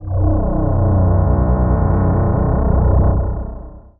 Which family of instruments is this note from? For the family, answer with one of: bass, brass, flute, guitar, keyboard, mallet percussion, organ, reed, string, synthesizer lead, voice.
voice